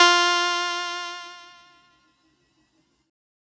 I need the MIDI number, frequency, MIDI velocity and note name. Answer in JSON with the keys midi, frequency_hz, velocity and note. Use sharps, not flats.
{"midi": 65, "frequency_hz": 349.2, "velocity": 25, "note": "F4"}